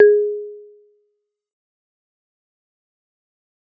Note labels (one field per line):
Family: mallet percussion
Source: acoustic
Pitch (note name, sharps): G#4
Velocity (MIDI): 25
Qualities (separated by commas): fast decay, percussive